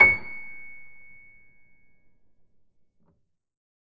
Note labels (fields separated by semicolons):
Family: keyboard; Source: acoustic; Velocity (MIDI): 50; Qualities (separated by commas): reverb